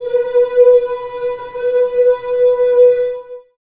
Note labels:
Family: voice; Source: acoustic; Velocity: 100; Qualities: reverb

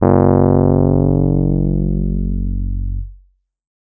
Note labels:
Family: keyboard; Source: electronic; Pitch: F#1; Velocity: 25; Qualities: distorted

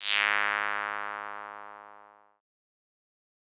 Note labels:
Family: bass; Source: synthesizer; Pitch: G#2; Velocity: 50; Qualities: bright, distorted, fast decay

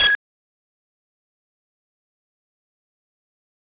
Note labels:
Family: bass; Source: synthesizer; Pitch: G#6; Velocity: 127; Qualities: fast decay, percussive

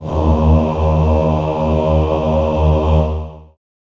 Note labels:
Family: voice; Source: acoustic; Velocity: 50; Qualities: long release, reverb

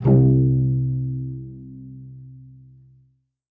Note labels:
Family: string; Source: acoustic; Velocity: 75; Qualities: dark, reverb

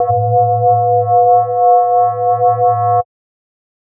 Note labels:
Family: mallet percussion; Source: synthesizer; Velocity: 50; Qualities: multiphonic, non-linear envelope

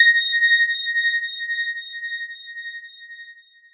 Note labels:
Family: mallet percussion; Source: electronic; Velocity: 75; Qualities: bright

